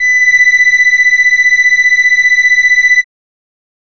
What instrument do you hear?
acoustic keyboard